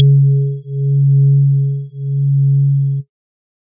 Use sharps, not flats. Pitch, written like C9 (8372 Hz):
C#3 (138.6 Hz)